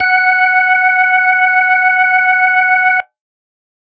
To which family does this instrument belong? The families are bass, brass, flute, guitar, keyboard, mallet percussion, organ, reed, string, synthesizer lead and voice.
organ